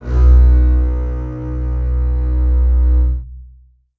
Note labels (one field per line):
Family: string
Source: acoustic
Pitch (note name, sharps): B1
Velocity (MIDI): 127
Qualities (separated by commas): long release, reverb